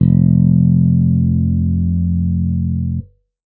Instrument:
electronic bass